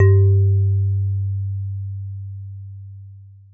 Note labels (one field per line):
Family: mallet percussion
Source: acoustic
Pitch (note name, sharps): G2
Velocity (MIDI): 75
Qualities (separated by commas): dark, long release, reverb